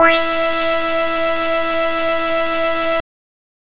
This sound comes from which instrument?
synthesizer bass